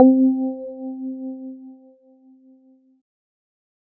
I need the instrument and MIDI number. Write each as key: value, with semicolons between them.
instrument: electronic keyboard; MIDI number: 60